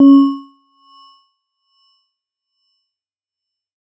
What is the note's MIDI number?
61